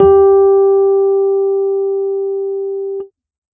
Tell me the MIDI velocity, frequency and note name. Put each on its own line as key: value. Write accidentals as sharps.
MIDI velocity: 75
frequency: 392 Hz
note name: G4